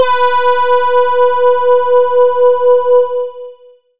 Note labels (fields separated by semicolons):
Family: voice; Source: synthesizer; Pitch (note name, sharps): B4; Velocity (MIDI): 50; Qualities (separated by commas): long release